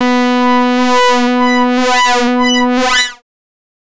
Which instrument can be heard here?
synthesizer bass